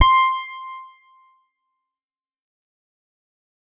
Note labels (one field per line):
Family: guitar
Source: electronic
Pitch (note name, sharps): C6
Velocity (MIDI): 50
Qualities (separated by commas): distorted, fast decay